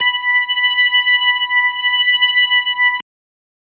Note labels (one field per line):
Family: organ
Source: electronic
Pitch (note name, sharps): B5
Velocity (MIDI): 100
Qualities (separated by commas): distorted